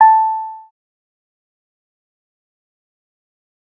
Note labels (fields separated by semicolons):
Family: bass; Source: synthesizer; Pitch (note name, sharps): A5; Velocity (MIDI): 127; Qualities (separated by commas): fast decay, percussive